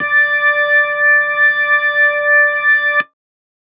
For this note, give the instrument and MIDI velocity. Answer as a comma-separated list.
electronic organ, 25